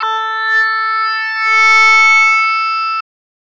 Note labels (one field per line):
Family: voice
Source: synthesizer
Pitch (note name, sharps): A4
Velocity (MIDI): 50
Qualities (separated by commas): bright, distorted